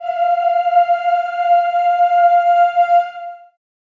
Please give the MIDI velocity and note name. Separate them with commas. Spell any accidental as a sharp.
50, F5